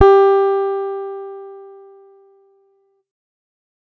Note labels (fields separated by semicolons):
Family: guitar; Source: electronic; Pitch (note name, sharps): G4; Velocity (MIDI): 25